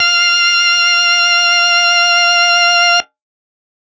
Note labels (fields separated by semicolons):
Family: organ; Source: electronic; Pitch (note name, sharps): F5; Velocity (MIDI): 127; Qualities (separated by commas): bright, distorted